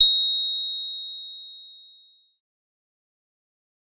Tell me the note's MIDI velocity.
25